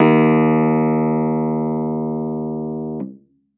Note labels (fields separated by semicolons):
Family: keyboard; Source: electronic; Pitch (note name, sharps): D#2; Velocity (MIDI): 25; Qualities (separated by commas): distorted